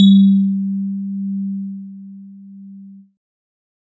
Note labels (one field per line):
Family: keyboard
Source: electronic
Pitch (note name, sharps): G3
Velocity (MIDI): 100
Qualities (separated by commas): multiphonic